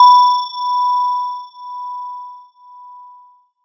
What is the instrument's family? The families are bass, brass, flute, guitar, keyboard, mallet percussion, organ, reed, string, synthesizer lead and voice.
mallet percussion